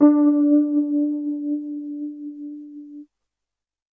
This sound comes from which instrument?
electronic keyboard